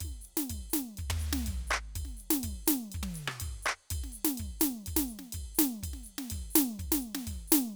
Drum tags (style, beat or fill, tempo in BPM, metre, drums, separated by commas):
calypso, beat, 124 BPM, 4/4, ride, ride bell, hi-hat pedal, percussion, snare, cross-stick, high tom, floor tom, kick